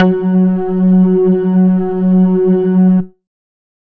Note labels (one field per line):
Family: bass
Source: synthesizer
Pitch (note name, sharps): F#3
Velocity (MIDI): 75